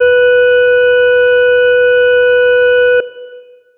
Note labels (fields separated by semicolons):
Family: organ; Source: electronic; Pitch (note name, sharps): B4; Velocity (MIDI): 127; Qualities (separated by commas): long release